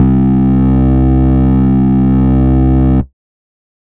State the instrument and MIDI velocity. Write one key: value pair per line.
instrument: synthesizer bass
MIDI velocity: 127